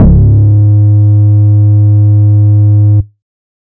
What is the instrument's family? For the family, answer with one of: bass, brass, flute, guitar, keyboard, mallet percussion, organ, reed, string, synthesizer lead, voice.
bass